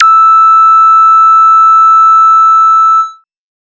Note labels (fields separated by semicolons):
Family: bass; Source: synthesizer; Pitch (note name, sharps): E6; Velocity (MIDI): 100; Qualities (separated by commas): bright, distorted